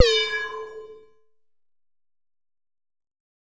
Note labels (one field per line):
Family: bass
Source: synthesizer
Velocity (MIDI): 75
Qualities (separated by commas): bright, distorted